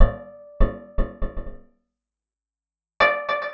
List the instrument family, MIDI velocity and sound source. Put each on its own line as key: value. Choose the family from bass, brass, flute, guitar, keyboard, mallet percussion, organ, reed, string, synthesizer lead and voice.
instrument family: guitar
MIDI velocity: 50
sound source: acoustic